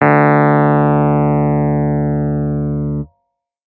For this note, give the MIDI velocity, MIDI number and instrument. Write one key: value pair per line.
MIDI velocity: 127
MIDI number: 38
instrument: electronic keyboard